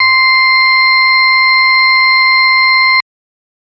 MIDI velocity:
127